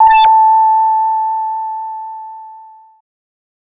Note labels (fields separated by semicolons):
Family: bass; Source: synthesizer; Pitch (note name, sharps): A5; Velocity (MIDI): 100; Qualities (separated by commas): distorted